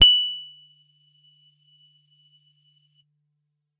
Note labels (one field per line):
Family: guitar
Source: electronic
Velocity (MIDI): 127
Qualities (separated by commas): bright, percussive